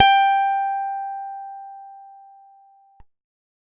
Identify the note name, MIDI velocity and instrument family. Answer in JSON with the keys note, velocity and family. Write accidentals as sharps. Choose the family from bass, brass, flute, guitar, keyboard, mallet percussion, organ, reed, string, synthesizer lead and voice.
{"note": "G5", "velocity": 75, "family": "guitar"}